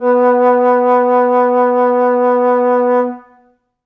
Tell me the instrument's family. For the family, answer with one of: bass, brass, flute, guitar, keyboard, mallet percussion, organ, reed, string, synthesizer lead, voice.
flute